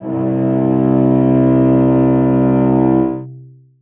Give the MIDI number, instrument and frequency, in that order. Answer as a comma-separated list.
36, acoustic string instrument, 65.41 Hz